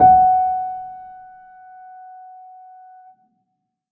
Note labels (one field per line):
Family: keyboard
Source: acoustic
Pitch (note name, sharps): F#5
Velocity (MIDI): 25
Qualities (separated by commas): reverb